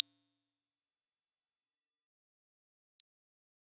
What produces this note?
electronic keyboard